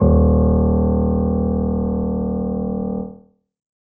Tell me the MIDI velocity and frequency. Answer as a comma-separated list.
25, 38.89 Hz